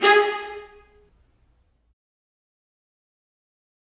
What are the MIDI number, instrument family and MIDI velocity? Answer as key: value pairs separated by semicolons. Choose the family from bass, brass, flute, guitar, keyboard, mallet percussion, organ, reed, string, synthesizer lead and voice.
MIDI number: 68; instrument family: string; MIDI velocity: 100